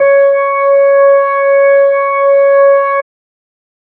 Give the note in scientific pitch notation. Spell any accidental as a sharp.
C#5